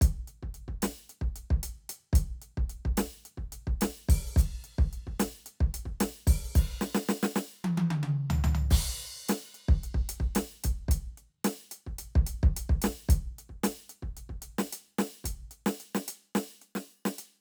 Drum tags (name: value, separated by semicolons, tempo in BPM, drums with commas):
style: hip-hop; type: beat; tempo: 110 BPM; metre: 4/4; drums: crash, closed hi-hat, open hi-hat, hi-hat pedal, snare, high tom, mid tom, floor tom, kick